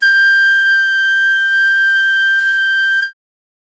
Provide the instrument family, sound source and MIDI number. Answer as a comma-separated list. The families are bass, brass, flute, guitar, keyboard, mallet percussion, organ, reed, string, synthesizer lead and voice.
flute, acoustic, 91